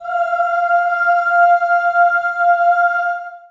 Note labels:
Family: voice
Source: acoustic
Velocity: 50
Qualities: long release, reverb

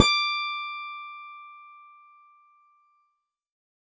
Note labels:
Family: keyboard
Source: electronic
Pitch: D6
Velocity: 75

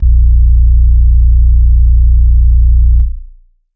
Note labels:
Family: organ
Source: electronic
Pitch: A#0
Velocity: 100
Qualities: dark, long release

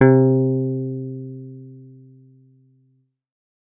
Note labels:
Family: guitar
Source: electronic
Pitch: C3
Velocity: 25

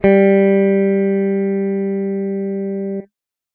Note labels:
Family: guitar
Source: electronic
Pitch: G3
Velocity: 50

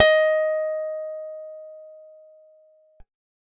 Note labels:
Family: guitar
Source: acoustic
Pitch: D#5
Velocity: 100

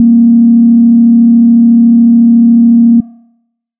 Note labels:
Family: bass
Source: synthesizer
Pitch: A#3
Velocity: 25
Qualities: dark

